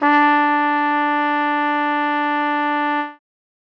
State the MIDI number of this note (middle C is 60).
62